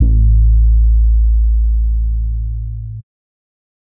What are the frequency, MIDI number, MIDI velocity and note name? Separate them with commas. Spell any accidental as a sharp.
55 Hz, 33, 50, A1